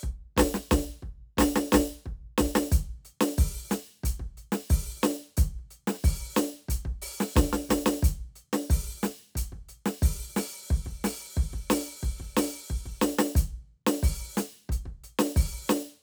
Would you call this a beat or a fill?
beat